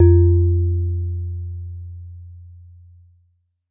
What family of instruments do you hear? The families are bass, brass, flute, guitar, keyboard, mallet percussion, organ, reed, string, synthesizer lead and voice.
mallet percussion